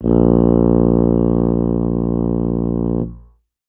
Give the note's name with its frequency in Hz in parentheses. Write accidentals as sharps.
A#1 (58.27 Hz)